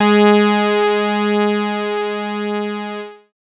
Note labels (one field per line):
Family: bass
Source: synthesizer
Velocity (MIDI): 75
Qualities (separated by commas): bright, distorted